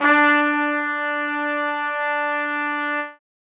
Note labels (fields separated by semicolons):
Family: brass; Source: acoustic; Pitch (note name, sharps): D4; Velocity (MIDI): 75; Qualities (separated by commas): reverb